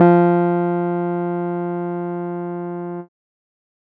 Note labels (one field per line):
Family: keyboard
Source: electronic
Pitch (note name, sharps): F3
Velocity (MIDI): 25